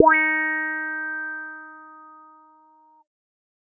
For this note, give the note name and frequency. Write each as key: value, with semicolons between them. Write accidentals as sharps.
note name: D#4; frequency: 311.1 Hz